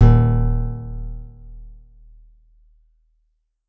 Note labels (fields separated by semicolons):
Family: guitar; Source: acoustic; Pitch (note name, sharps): D#1; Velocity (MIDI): 50